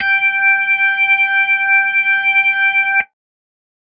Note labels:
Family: organ; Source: electronic; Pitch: G5; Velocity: 50

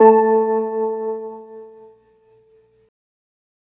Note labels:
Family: organ; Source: electronic; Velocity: 100

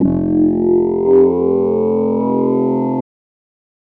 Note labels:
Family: voice; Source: synthesizer; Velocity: 100; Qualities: distorted

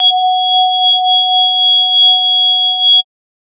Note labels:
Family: mallet percussion; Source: synthesizer; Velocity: 50; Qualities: bright, multiphonic, non-linear envelope

